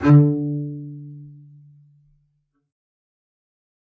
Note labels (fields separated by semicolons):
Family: string; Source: acoustic; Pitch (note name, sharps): D3; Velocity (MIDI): 50; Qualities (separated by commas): fast decay, reverb